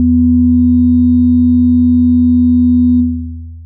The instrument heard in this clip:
synthesizer lead